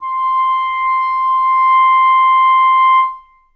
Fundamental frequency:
1047 Hz